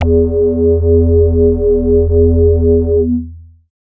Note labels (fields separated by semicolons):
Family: bass; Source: synthesizer; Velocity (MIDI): 100; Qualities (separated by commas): distorted, long release, multiphonic